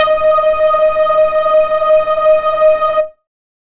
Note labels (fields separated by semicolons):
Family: bass; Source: synthesizer; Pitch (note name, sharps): D#5; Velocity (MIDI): 100